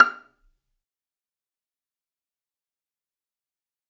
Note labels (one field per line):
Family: string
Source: acoustic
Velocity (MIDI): 127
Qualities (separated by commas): fast decay, percussive, reverb